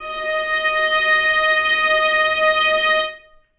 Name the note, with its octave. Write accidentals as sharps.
D#5